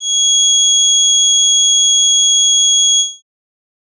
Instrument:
electronic organ